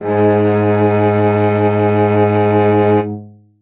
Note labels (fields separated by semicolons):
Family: string; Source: acoustic; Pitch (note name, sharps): G#2; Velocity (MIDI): 100; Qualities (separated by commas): reverb